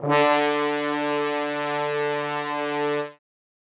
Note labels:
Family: brass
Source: acoustic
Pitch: D3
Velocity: 127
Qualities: bright, reverb

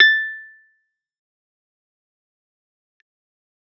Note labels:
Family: keyboard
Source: electronic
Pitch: A6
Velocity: 100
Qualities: fast decay, percussive

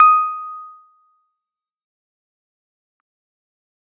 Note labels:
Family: keyboard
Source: electronic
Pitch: D#6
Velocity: 100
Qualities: fast decay, percussive

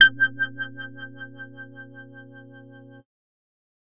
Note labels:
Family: bass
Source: synthesizer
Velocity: 75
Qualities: distorted

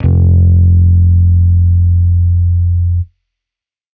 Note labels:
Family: bass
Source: electronic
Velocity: 50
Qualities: distorted

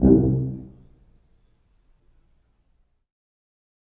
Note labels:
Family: brass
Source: acoustic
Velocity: 50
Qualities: reverb

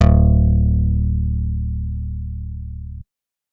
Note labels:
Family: guitar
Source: acoustic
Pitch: D1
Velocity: 100

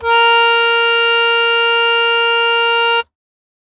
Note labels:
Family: keyboard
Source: acoustic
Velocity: 127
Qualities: bright

